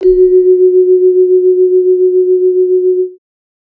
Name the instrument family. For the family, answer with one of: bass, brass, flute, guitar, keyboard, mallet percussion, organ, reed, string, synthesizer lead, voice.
mallet percussion